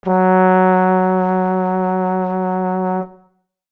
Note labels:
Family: brass; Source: acoustic; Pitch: F#3; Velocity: 50

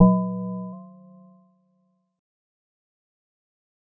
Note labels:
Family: mallet percussion; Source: synthesizer; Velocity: 50; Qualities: fast decay, multiphonic

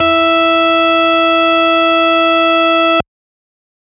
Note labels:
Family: organ; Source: electronic; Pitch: E4; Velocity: 75

